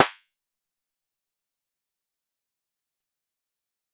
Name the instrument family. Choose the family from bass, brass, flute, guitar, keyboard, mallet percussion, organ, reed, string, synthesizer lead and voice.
guitar